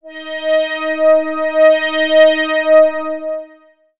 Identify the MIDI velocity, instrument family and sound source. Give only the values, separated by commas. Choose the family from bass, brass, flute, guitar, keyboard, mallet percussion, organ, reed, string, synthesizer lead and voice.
100, synthesizer lead, synthesizer